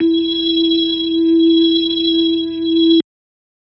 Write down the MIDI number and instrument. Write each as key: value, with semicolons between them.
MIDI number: 64; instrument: electronic organ